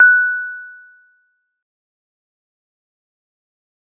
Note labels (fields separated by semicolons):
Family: guitar; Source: synthesizer; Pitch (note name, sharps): F#6; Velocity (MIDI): 100; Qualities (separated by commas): dark, fast decay